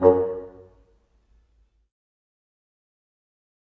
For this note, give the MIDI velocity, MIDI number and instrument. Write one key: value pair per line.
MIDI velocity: 50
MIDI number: 42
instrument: acoustic reed instrument